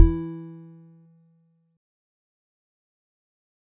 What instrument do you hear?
acoustic mallet percussion instrument